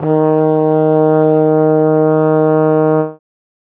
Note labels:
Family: brass; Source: acoustic; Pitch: D#3; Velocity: 50

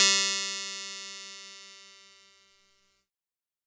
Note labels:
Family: keyboard; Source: electronic; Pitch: G3; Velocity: 50; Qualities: bright, distorted

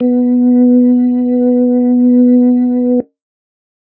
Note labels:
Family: organ; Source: electronic; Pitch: B3; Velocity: 25; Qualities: dark

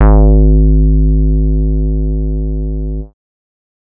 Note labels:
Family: bass; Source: synthesizer; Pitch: G#1; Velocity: 127; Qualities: dark

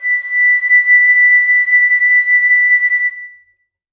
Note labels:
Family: flute; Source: acoustic; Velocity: 100; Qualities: reverb

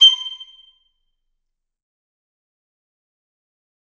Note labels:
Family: reed; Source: acoustic; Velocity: 75; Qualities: bright, fast decay, percussive, reverb

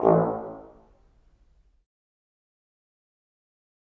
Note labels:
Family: brass; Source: acoustic; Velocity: 25; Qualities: fast decay, percussive, reverb

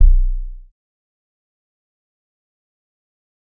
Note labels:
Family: bass; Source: synthesizer; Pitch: B0; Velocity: 75; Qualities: dark, fast decay, percussive

